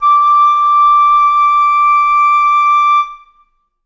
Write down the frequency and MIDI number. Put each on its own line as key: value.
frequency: 1175 Hz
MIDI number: 86